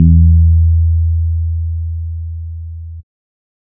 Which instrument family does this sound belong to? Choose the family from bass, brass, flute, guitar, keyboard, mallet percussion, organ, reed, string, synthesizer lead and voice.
bass